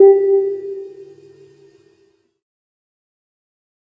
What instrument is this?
electronic keyboard